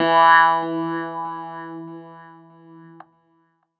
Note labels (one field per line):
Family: keyboard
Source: electronic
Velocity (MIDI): 75